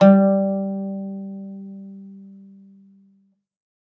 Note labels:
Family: guitar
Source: acoustic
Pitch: G3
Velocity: 25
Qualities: reverb

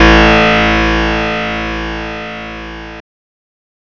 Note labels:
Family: guitar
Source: synthesizer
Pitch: A1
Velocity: 50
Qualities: bright, distorted

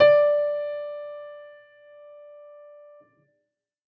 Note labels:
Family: keyboard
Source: acoustic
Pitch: D5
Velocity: 100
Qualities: reverb

